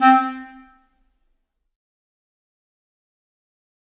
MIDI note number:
60